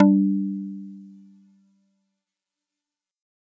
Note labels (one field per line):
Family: mallet percussion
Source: acoustic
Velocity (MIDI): 75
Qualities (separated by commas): multiphonic